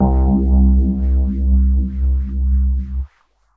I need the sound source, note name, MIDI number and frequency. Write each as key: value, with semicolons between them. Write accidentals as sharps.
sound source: electronic; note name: C2; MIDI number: 36; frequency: 65.41 Hz